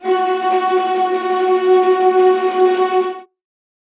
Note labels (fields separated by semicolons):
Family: string; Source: acoustic; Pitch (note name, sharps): F#4; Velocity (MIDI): 100; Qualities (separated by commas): bright, non-linear envelope, reverb